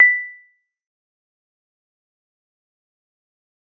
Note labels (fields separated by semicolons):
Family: mallet percussion; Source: acoustic; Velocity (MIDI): 50; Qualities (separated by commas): fast decay, percussive